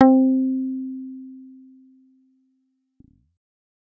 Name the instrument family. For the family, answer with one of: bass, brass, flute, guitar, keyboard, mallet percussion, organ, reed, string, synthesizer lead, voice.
bass